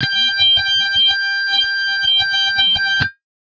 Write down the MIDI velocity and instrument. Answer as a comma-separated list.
75, electronic guitar